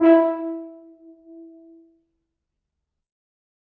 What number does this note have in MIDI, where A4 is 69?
64